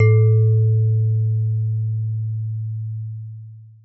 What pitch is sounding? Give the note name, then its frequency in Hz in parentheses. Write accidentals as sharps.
A2 (110 Hz)